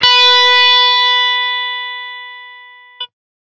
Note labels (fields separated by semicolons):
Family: guitar; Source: electronic; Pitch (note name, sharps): B4; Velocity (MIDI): 100; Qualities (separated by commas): bright, distorted